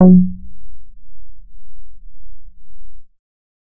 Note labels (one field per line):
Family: bass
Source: synthesizer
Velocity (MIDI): 50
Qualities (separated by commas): dark, distorted